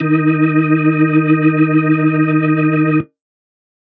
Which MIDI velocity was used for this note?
75